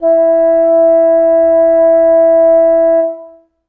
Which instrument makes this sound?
acoustic reed instrument